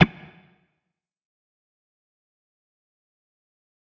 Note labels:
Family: guitar; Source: electronic; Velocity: 127; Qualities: distorted, fast decay, percussive

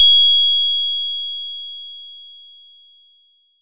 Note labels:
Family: bass; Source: synthesizer; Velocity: 127; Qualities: bright, distorted

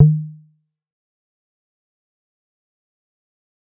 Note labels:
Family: bass; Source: synthesizer; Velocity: 25; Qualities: fast decay, percussive

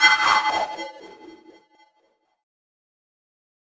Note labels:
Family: keyboard; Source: electronic; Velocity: 75; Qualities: fast decay, non-linear envelope

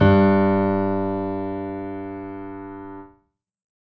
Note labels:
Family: keyboard; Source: acoustic; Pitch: G2; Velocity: 100; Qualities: reverb

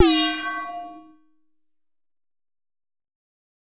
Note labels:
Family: bass; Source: synthesizer; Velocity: 75; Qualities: bright, distorted

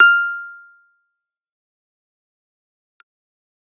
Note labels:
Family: keyboard; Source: electronic; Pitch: F6; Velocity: 25; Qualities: fast decay, percussive

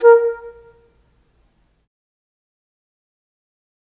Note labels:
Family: flute; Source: acoustic; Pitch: A#4; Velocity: 25; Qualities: fast decay, percussive, reverb

